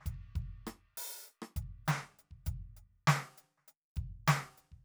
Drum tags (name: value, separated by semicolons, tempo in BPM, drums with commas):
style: funk; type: beat; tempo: 100 BPM; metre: 4/4; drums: closed hi-hat, open hi-hat, hi-hat pedal, snare, cross-stick, kick